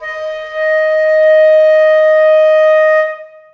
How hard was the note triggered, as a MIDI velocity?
25